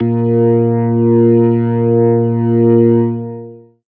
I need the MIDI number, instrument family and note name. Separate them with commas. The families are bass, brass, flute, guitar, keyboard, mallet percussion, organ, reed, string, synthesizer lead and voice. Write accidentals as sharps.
46, organ, A#2